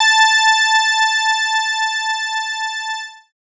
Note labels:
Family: bass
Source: synthesizer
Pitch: A5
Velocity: 127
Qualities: bright, distorted

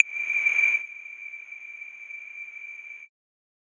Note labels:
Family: mallet percussion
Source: electronic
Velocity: 127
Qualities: non-linear envelope

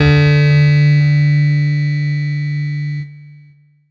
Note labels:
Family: keyboard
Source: electronic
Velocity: 100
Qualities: bright, distorted, long release

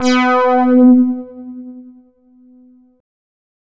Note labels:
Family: bass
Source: synthesizer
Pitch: B3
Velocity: 127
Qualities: bright, distorted

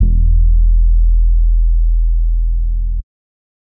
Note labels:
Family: bass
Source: synthesizer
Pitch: E1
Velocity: 25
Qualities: dark

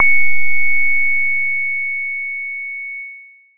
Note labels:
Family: bass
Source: synthesizer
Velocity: 127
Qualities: distorted

